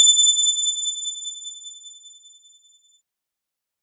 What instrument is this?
electronic keyboard